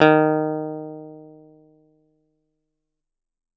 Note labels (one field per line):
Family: guitar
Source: acoustic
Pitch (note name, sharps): D#3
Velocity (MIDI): 100